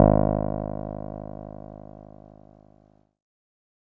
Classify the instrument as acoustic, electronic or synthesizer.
electronic